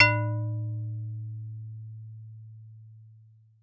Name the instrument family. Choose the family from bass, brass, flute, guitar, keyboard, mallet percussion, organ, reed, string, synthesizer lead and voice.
mallet percussion